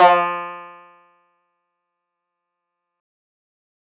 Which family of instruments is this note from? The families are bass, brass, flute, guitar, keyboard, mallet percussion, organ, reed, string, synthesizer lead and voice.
guitar